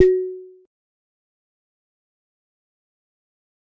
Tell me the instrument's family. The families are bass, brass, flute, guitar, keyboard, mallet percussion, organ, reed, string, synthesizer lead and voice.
mallet percussion